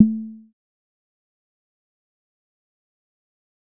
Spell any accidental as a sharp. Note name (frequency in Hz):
A3 (220 Hz)